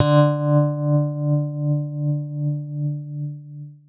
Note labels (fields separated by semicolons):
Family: guitar; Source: electronic; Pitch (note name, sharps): D3; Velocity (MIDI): 127; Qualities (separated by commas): long release, reverb